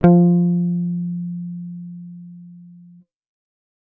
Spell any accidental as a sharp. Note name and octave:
F3